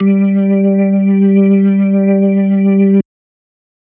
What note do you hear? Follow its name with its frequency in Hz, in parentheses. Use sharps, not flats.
G3 (196 Hz)